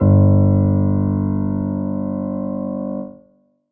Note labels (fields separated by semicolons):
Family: keyboard; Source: acoustic; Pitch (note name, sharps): G1; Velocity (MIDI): 25; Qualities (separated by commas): reverb